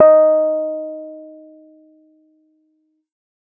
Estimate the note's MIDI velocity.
50